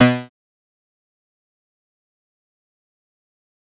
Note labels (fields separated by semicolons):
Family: bass; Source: synthesizer; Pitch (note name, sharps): B2; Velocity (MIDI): 100; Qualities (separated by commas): bright, distorted, fast decay, percussive